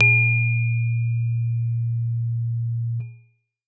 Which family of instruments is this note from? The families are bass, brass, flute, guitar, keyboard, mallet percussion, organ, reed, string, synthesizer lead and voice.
keyboard